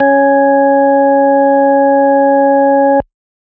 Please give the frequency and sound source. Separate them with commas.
277.2 Hz, electronic